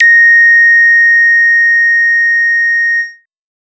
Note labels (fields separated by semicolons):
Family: bass; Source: synthesizer; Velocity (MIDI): 50; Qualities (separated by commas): bright, distorted